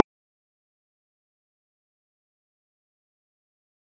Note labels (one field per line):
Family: mallet percussion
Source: electronic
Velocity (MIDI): 50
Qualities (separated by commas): fast decay, percussive